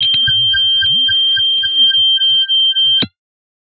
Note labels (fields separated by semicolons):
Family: guitar; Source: electronic; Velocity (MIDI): 25; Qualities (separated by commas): bright, distorted